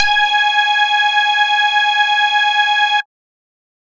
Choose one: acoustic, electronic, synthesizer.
synthesizer